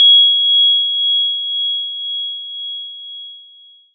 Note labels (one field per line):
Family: mallet percussion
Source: acoustic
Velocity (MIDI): 50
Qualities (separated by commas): bright, long release